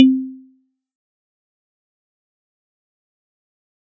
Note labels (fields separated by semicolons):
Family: mallet percussion; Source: acoustic; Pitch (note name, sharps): C4; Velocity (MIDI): 100; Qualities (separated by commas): fast decay, percussive